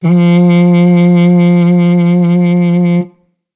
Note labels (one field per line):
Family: brass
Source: acoustic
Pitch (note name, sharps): F3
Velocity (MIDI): 75